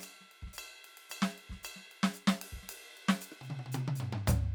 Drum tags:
songo, beat, 112 BPM, 4/4, ride, ride bell, hi-hat pedal, snare, cross-stick, high tom, mid tom, floor tom, kick

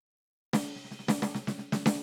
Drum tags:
funk, fill, 112 BPM, 4/4, ride, snare

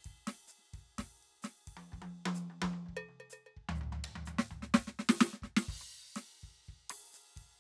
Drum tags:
bossa nova, beat, 127 BPM, 4/4, crash, ride, hi-hat pedal, percussion, snare, cross-stick, high tom, mid tom, floor tom, kick

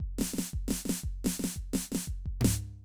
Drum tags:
New Orleans funk, fill, 84 BPM, 4/4, snare, floor tom, kick

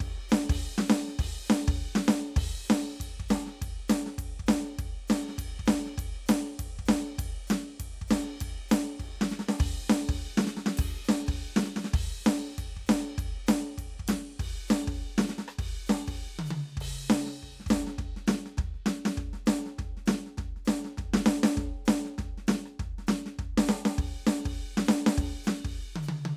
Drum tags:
rockabilly, beat, 200 BPM, 4/4, crash, ride, hi-hat pedal, snare, cross-stick, high tom, kick

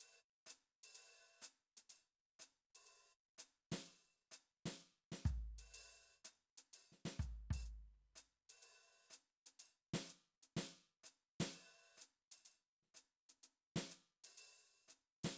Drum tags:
jazz, beat, 125 BPM, 4/4, closed hi-hat, open hi-hat, hi-hat pedal, snare, kick

